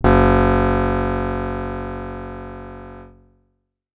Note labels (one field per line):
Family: guitar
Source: acoustic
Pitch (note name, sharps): F#1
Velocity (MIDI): 75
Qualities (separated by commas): bright, distorted